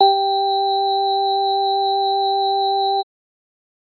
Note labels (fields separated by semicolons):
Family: organ; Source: electronic; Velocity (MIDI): 25; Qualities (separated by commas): multiphonic